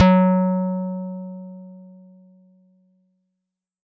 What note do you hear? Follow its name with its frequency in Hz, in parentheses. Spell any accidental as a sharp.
F#3 (185 Hz)